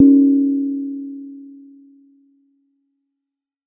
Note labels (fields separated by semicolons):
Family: mallet percussion; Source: acoustic; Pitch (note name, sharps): C#4; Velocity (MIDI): 50; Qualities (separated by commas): dark, reverb